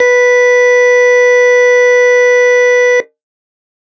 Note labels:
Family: organ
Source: electronic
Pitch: B4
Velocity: 127

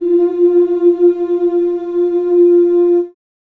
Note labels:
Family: voice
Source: acoustic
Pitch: F4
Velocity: 127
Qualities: dark, reverb

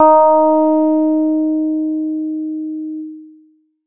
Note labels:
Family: bass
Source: synthesizer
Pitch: D#4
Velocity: 50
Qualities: distorted

